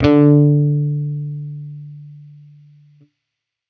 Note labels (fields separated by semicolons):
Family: bass; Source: electronic; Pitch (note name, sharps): D3; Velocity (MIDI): 100; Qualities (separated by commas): distorted